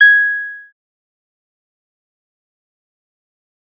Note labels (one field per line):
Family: bass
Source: synthesizer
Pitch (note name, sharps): G#6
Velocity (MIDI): 50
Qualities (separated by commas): fast decay, percussive